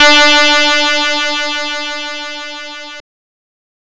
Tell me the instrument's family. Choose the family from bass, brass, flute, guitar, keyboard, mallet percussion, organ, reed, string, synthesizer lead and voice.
guitar